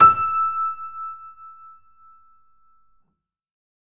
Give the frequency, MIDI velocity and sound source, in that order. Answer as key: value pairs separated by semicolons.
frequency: 1319 Hz; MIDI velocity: 127; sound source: acoustic